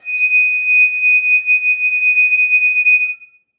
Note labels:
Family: flute; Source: acoustic; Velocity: 50; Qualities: reverb

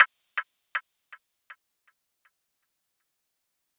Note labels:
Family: synthesizer lead; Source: synthesizer; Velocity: 100; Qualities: bright, non-linear envelope, reverb

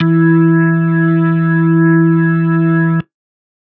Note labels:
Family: organ; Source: electronic; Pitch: E3; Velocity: 127

